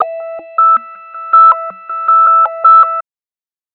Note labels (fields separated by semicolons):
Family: bass; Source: synthesizer; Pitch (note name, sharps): E6; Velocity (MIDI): 25; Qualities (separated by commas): tempo-synced